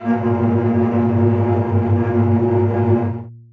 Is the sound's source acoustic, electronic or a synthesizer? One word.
acoustic